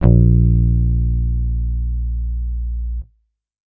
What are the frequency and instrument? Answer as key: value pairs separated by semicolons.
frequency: 58.27 Hz; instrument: electronic bass